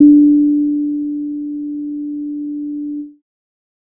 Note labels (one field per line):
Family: bass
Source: synthesizer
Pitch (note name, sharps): D4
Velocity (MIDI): 75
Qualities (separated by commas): dark